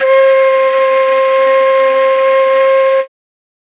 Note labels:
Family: flute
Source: acoustic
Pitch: C5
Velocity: 100

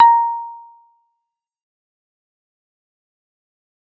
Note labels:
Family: keyboard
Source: electronic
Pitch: A#5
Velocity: 75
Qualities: fast decay, percussive

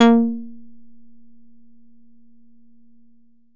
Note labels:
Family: guitar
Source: synthesizer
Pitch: A#3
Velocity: 25

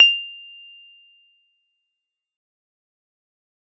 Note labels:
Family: keyboard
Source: electronic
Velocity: 50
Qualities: bright, fast decay, percussive

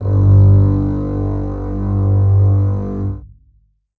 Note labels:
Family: string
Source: acoustic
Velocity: 100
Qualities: reverb

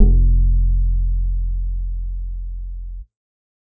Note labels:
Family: bass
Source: synthesizer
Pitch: F1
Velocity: 75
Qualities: dark, reverb

